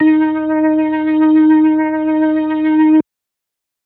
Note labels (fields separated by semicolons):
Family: organ; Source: electronic; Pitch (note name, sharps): D#4; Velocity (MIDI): 25